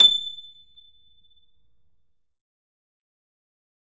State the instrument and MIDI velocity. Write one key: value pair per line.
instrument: electronic keyboard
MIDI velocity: 127